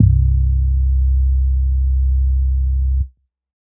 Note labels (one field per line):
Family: bass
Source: synthesizer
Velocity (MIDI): 25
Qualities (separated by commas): dark